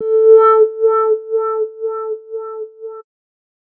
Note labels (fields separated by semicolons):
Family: bass; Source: synthesizer; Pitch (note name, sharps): A4; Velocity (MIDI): 25; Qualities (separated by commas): distorted